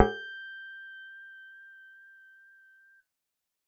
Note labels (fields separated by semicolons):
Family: bass; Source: synthesizer; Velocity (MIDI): 50; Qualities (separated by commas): reverb